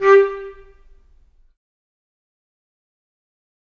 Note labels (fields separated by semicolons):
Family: reed; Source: acoustic; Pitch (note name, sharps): G4; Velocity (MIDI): 25; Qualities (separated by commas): fast decay, percussive, reverb